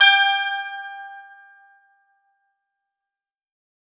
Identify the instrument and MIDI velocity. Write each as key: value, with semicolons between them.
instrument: acoustic guitar; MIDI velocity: 25